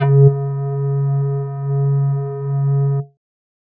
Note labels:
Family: flute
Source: synthesizer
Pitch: C#3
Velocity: 50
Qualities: distorted

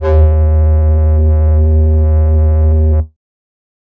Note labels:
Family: flute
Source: synthesizer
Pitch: D#2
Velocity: 127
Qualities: distorted

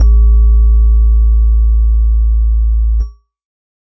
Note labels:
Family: keyboard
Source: electronic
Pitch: A1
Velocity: 25

